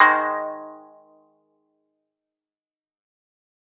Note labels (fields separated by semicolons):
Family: guitar; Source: acoustic; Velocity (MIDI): 127; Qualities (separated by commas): fast decay